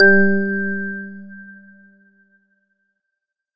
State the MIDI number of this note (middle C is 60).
55